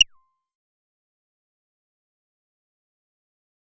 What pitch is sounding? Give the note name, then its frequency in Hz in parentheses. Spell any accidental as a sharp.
C6 (1047 Hz)